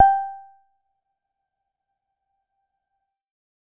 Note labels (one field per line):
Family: keyboard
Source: electronic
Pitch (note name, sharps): G5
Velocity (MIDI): 25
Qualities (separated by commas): percussive, reverb